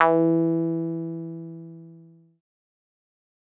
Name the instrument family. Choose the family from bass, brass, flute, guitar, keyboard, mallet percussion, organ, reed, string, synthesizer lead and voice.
synthesizer lead